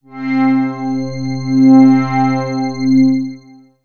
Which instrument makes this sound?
synthesizer lead